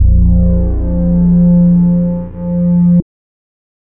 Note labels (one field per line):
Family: bass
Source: synthesizer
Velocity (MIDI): 127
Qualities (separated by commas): distorted, multiphonic